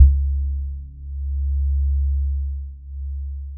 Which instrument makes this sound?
electronic mallet percussion instrument